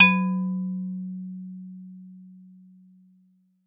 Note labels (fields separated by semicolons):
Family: mallet percussion; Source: acoustic; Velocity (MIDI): 75